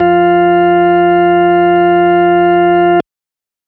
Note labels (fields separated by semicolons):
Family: organ; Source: electronic; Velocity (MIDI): 50